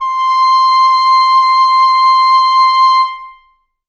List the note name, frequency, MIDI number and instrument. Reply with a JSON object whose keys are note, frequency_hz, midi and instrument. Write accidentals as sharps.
{"note": "C6", "frequency_hz": 1047, "midi": 84, "instrument": "acoustic reed instrument"}